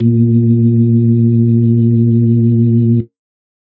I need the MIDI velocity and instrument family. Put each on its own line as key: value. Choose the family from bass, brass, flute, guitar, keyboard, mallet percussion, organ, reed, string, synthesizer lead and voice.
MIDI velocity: 25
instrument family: organ